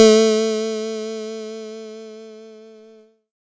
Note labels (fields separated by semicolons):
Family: keyboard; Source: electronic; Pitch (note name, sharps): A3; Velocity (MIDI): 50; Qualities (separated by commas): bright